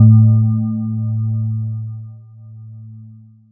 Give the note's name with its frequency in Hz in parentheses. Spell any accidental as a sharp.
A2 (110 Hz)